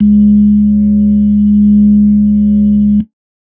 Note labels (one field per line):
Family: keyboard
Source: electronic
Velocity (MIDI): 127